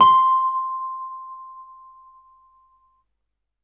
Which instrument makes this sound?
electronic keyboard